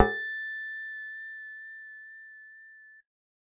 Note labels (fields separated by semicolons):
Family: bass; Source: synthesizer; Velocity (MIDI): 50; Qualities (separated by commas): reverb